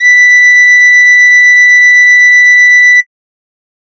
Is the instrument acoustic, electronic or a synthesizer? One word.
synthesizer